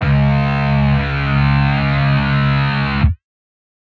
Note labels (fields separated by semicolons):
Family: guitar; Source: synthesizer; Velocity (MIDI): 127